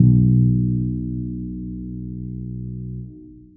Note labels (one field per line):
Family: keyboard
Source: acoustic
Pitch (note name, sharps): B1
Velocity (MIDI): 25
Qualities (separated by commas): dark, long release, reverb